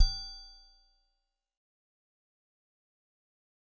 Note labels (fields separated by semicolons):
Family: mallet percussion; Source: acoustic; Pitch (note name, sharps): A#0; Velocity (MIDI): 50; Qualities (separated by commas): fast decay, percussive